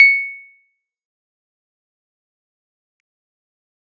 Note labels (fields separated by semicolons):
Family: keyboard; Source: electronic; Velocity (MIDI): 127; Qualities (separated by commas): fast decay, percussive